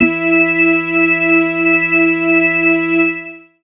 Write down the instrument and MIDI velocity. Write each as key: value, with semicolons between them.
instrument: electronic organ; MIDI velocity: 50